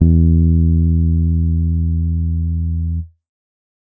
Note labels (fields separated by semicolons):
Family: keyboard; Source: electronic; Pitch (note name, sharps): E2; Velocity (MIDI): 50; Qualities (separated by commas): dark, distorted